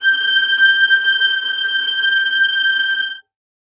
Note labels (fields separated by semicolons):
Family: string; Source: acoustic; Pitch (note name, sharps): G6; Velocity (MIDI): 127; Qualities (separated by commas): non-linear envelope, reverb